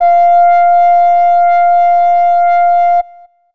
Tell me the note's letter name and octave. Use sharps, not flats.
F5